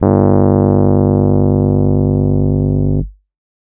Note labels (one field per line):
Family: keyboard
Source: electronic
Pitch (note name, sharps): G1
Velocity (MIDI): 25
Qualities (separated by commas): distorted